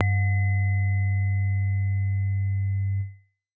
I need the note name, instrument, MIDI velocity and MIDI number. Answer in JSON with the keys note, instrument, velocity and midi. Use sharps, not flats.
{"note": "G2", "instrument": "acoustic keyboard", "velocity": 50, "midi": 43}